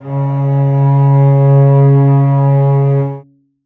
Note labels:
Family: string; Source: acoustic; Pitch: C#3; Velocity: 25; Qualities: reverb

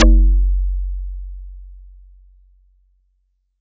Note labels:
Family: mallet percussion; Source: acoustic; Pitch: F#1; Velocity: 75

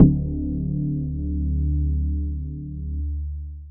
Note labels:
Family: mallet percussion; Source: electronic; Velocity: 50; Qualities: long release

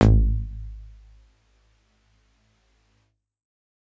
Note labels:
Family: keyboard; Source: electronic; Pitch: G#1; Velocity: 127; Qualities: dark

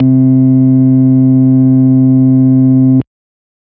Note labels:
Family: organ; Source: electronic; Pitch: C3; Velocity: 127

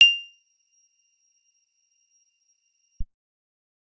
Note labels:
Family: guitar; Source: acoustic; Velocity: 75; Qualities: bright, percussive

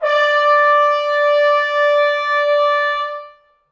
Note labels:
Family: brass; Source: acoustic; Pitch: D5; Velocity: 100; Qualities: reverb

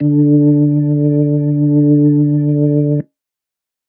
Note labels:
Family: organ; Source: electronic; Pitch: D3; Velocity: 50

